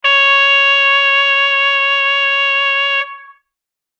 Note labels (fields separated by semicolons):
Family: brass; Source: acoustic; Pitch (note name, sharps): C#5; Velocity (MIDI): 100; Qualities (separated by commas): distorted